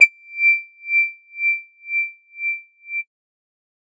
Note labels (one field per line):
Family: bass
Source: synthesizer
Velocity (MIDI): 75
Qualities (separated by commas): distorted